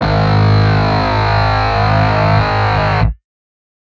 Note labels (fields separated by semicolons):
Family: guitar; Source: electronic; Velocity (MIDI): 75; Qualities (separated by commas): bright, distorted